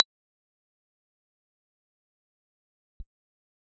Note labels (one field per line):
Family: keyboard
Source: electronic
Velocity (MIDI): 75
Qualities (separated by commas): fast decay, percussive